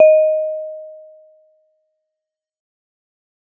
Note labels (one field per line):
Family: mallet percussion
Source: acoustic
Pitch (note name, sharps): D#5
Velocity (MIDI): 50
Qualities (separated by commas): dark, fast decay